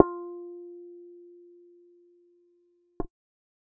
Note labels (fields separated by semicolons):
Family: bass; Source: synthesizer; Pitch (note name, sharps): F4; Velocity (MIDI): 127; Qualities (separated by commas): dark, reverb